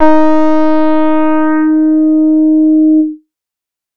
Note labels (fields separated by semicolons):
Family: bass; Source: synthesizer; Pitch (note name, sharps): D#4; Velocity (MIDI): 50; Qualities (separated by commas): distorted